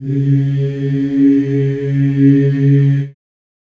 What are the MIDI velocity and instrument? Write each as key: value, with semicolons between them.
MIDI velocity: 50; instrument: acoustic voice